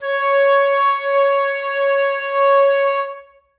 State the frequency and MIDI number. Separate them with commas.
554.4 Hz, 73